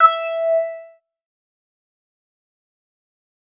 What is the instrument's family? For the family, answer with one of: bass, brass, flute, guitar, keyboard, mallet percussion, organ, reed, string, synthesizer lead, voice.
bass